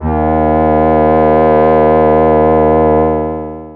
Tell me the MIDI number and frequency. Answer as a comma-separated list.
39, 77.78 Hz